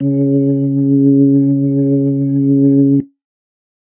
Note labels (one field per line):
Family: organ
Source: electronic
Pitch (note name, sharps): C#3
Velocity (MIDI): 127